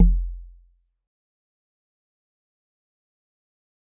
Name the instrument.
acoustic mallet percussion instrument